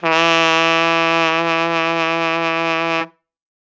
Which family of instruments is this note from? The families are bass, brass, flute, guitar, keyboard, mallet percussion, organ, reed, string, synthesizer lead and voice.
brass